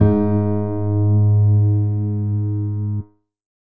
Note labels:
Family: keyboard; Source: electronic; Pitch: G#2; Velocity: 25; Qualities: reverb

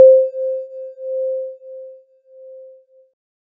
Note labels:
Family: keyboard; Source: synthesizer; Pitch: C5; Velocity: 50

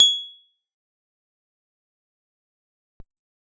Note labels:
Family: guitar; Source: acoustic; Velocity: 100; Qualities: bright, fast decay, percussive

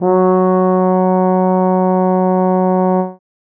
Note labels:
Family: brass; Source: acoustic; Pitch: F#3; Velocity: 127; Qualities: dark

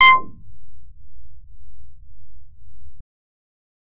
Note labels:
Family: bass; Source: synthesizer; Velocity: 127; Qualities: distorted

